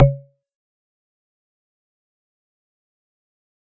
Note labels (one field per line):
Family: mallet percussion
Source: electronic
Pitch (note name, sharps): C#3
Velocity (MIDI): 50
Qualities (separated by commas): fast decay, percussive